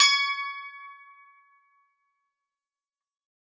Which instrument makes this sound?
acoustic guitar